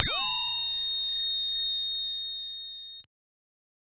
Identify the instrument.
synthesizer bass